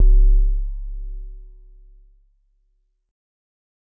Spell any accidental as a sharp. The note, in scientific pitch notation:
C#1